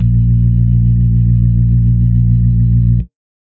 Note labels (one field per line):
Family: organ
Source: electronic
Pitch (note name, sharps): A#1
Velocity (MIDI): 25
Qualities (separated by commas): dark, reverb